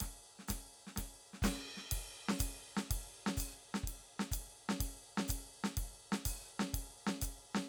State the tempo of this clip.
125 BPM